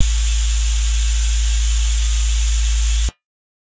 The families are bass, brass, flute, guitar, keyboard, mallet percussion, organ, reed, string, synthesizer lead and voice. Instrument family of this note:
bass